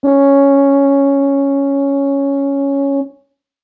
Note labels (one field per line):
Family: brass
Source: acoustic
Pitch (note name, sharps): C#4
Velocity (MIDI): 50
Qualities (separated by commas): dark